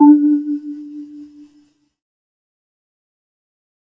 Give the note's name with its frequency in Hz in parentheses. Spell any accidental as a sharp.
D4 (293.7 Hz)